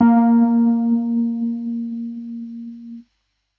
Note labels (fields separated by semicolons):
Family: keyboard; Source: electronic; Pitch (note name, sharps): A#3; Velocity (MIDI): 75